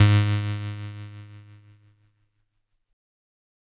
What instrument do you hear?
electronic keyboard